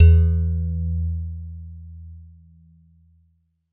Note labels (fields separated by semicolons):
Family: mallet percussion; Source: acoustic; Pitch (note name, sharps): E2; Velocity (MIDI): 75